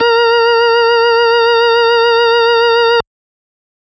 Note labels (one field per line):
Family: organ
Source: electronic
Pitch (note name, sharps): A#4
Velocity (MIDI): 75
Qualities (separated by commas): distorted